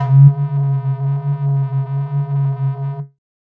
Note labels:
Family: flute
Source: synthesizer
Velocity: 50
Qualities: distorted

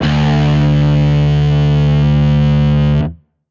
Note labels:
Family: guitar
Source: electronic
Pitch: D2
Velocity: 100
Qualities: bright, distorted

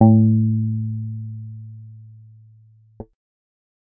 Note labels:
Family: bass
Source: synthesizer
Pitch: A2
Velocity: 75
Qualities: dark

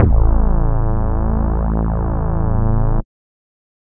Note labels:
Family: bass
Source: synthesizer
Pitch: A0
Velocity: 100

